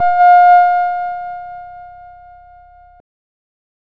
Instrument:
synthesizer bass